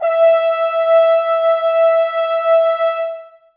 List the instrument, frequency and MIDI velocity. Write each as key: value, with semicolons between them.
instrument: acoustic brass instrument; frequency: 659.3 Hz; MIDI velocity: 127